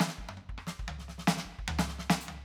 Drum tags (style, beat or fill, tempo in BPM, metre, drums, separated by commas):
soul, fill, 98 BPM, 4/4, closed hi-hat, snare, cross-stick, high tom, mid tom, kick